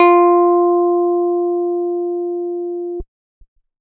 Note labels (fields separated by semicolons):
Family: keyboard; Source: electronic; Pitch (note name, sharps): F4; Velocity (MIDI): 127